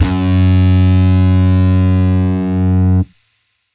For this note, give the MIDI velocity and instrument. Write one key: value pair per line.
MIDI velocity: 100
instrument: electronic bass